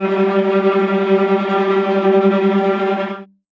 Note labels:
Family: string; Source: acoustic; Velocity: 75; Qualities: non-linear envelope, reverb

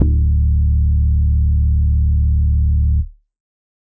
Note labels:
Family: organ; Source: electronic; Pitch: D1; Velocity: 50

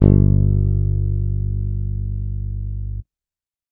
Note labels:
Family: bass; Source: electronic; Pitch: G1; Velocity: 100

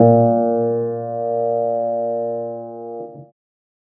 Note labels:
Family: keyboard; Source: acoustic; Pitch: A#2; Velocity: 25; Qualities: reverb

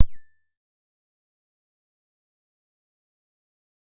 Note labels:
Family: bass; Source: synthesizer; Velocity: 25; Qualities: fast decay, percussive

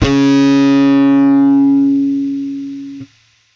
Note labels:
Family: bass; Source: electronic; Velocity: 100; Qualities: bright, distorted

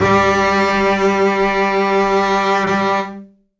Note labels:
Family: string; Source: acoustic; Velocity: 127; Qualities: reverb

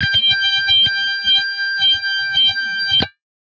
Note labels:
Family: guitar; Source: synthesizer; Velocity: 50; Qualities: bright, distorted

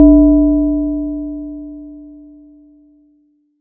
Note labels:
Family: mallet percussion; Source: acoustic; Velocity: 25

